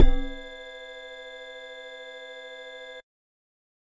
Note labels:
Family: bass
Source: synthesizer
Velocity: 50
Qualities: percussive

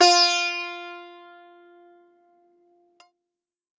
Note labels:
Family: guitar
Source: acoustic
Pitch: F4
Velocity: 75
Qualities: bright, multiphonic, reverb

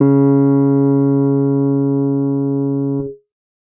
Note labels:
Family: guitar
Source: electronic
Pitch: C#3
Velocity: 50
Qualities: reverb

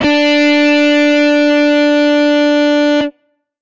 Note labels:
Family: guitar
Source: electronic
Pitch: D4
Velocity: 75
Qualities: bright, distorted

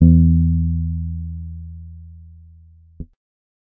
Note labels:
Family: bass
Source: synthesizer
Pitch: E2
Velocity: 50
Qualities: dark

